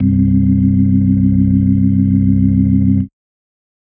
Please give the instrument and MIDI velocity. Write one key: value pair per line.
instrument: electronic organ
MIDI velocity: 100